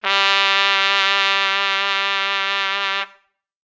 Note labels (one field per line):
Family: brass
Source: acoustic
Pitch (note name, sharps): G3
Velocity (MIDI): 127